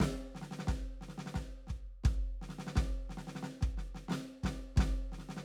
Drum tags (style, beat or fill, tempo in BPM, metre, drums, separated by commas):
march, beat, 176 BPM, 4/4, snare, kick